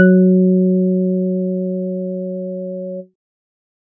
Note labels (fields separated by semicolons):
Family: organ; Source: electronic; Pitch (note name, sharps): F#3; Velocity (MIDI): 127; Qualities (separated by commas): dark